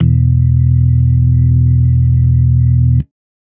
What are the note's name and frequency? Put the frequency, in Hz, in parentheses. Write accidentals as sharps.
E1 (41.2 Hz)